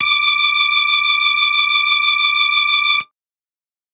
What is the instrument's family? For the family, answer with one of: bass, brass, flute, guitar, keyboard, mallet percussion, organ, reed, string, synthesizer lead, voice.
organ